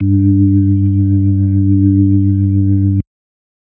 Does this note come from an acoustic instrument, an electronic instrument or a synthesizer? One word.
electronic